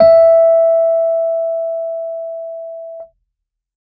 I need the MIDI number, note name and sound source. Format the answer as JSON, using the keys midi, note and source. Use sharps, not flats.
{"midi": 76, "note": "E5", "source": "electronic"}